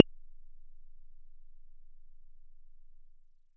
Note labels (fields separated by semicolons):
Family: bass; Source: synthesizer; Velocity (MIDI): 127